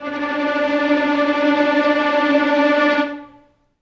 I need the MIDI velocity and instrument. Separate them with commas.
50, acoustic string instrument